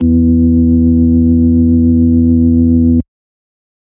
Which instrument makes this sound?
electronic organ